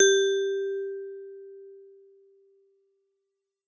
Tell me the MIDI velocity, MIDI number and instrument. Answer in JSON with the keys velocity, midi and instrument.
{"velocity": 127, "midi": 67, "instrument": "acoustic mallet percussion instrument"}